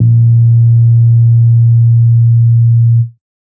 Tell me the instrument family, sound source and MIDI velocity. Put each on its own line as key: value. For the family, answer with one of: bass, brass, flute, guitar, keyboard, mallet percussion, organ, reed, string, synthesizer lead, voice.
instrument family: bass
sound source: synthesizer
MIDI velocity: 25